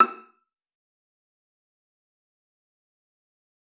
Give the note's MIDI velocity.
100